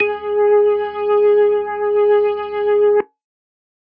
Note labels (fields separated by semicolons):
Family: organ; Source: electronic; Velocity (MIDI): 127